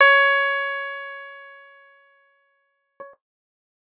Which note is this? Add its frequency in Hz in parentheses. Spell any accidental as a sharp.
C#5 (554.4 Hz)